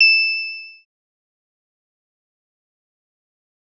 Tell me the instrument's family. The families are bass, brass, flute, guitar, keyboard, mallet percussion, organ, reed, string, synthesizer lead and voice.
synthesizer lead